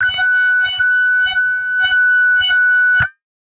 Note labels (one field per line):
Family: guitar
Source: synthesizer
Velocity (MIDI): 50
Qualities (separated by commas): bright, distorted